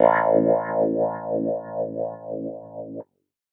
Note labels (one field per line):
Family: keyboard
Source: electronic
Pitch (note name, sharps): A1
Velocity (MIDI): 100